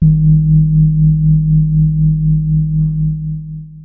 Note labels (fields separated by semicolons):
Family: keyboard; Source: electronic; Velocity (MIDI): 50; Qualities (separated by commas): dark, long release, reverb